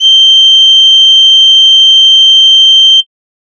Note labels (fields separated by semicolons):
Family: flute; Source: synthesizer; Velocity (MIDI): 127; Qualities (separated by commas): bright